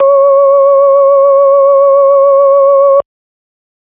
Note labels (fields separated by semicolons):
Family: organ; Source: electronic; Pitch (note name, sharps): C#5; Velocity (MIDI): 25